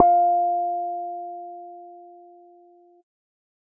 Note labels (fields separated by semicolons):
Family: bass; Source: synthesizer; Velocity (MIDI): 75